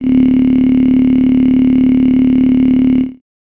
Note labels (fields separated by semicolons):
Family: voice; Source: synthesizer; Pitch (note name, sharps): D1; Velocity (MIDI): 50; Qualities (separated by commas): bright